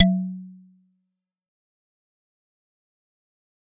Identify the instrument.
acoustic mallet percussion instrument